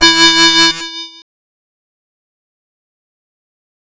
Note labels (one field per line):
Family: bass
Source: synthesizer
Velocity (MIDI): 50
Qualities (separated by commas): bright, distorted, fast decay, multiphonic